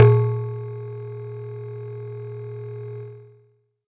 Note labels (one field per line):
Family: mallet percussion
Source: acoustic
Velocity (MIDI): 75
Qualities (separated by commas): distorted